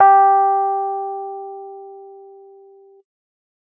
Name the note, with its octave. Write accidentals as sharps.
G4